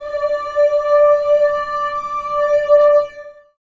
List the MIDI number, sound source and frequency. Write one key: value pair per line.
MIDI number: 74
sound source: acoustic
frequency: 587.3 Hz